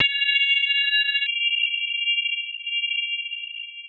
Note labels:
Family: mallet percussion; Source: synthesizer; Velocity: 127; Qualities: bright, long release, multiphonic

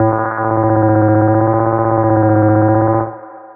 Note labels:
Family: bass; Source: synthesizer; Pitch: A2; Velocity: 25; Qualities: long release, reverb

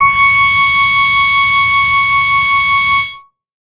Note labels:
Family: bass; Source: synthesizer; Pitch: C#6; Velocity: 100; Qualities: distorted

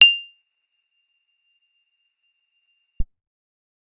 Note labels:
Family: guitar; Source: acoustic; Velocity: 50; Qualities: bright, percussive

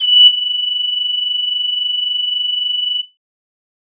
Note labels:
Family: flute; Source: synthesizer; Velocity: 50; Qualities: bright, distorted

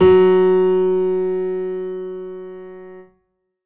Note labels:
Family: keyboard; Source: acoustic; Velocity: 100; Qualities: reverb

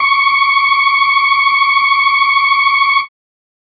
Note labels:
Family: organ; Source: electronic; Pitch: C#6; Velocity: 127

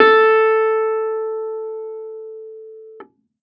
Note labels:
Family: keyboard; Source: electronic; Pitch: A4; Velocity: 75; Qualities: distorted

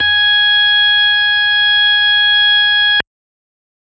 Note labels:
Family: organ; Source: electronic; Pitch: G#5; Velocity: 75

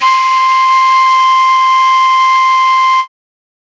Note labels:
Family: flute; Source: acoustic; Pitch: C6; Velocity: 50

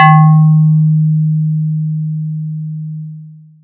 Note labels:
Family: mallet percussion; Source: electronic; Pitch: D#3; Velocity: 75; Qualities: long release, multiphonic

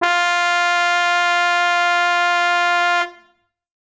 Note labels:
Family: brass; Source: acoustic; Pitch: F4; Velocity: 127; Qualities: bright

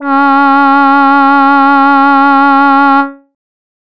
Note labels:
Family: voice; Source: synthesizer; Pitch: C#4; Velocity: 100; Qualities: distorted

